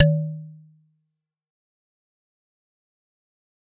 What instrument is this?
acoustic mallet percussion instrument